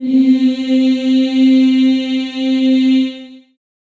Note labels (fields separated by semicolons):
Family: voice; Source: acoustic; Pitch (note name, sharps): C4; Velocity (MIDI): 127; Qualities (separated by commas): reverb